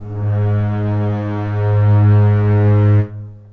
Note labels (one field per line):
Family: string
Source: acoustic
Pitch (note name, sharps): G#2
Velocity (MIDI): 25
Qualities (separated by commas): long release, reverb